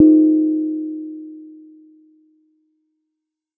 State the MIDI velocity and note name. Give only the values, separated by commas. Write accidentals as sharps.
50, D#4